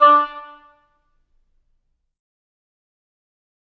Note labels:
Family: reed; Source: acoustic; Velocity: 100; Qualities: fast decay, percussive, reverb

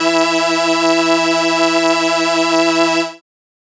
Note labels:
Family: keyboard; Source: synthesizer; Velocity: 100; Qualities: bright

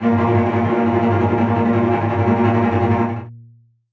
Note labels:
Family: string; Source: acoustic; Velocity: 127; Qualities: bright, long release, non-linear envelope, reverb

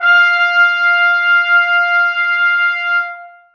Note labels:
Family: brass; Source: acoustic; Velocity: 100; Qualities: reverb

